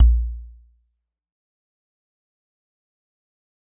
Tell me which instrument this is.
acoustic mallet percussion instrument